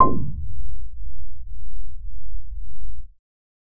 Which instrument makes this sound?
synthesizer bass